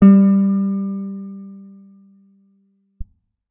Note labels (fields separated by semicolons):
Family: guitar; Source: electronic; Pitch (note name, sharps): G3; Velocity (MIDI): 25; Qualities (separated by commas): reverb